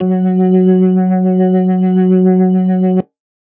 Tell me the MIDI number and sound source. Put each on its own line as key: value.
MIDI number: 54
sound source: electronic